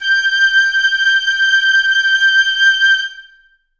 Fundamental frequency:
1568 Hz